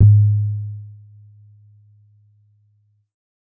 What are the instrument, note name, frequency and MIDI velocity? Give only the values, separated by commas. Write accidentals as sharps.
electronic keyboard, G#2, 103.8 Hz, 127